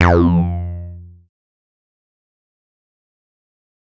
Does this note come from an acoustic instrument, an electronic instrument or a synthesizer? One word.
synthesizer